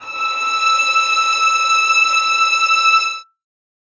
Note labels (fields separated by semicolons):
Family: string; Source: acoustic; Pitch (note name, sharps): E6; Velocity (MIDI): 25; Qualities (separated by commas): reverb